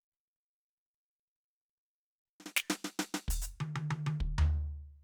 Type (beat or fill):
fill